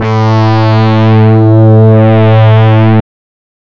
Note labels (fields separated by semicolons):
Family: reed; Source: synthesizer; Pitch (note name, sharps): A2; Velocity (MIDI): 100; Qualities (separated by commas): distorted, non-linear envelope